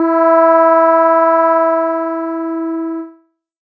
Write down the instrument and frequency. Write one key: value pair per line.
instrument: electronic keyboard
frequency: 329.6 Hz